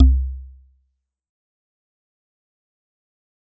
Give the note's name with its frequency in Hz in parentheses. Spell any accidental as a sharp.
C2 (65.41 Hz)